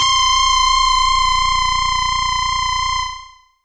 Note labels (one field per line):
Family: bass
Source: synthesizer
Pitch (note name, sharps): C6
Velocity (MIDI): 127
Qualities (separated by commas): bright, distorted, tempo-synced